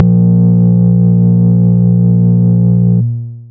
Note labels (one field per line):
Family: bass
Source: synthesizer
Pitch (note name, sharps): A#1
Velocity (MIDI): 100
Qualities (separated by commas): long release, multiphonic